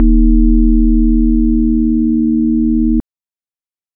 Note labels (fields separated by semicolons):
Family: organ; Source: electronic; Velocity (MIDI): 25